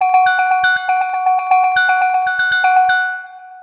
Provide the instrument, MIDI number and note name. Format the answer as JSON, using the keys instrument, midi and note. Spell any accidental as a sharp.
{"instrument": "synthesizer mallet percussion instrument", "midi": 78, "note": "F#5"}